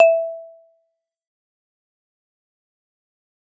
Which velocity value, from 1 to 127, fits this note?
127